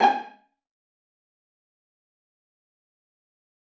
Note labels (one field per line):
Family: string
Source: acoustic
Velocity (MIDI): 127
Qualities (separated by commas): fast decay, percussive, reverb